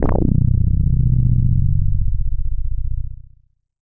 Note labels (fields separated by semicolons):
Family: bass; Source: synthesizer; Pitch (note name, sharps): B-1; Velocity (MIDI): 75; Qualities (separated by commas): distorted, tempo-synced